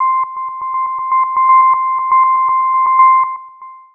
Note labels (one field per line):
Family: synthesizer lead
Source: synthesizer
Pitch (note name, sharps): C6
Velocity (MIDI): 50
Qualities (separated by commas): long release, tempo-synced